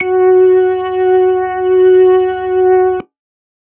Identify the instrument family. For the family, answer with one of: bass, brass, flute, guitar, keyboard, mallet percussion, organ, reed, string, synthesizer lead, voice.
organ